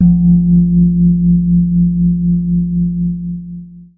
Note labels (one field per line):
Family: keyboard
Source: electronic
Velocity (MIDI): 100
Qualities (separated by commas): dark, long release, reverb